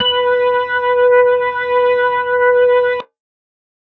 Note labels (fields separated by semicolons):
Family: organ; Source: electronic; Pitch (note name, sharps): B4; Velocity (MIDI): 25